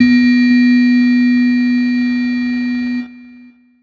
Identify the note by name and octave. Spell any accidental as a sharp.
B3